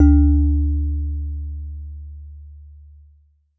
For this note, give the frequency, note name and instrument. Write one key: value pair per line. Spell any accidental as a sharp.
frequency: 73.42 Hz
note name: D2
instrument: acoustic mallet percussion instrument